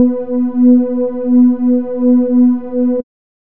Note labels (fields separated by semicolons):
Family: bass; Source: synthesizer; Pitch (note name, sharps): B3; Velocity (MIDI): 127; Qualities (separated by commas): dark